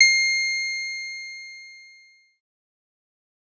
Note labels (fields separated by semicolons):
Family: bass; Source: synthesizer; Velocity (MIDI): 25; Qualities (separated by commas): distorted, fast decay